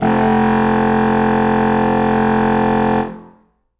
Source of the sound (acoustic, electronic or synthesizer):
acoustic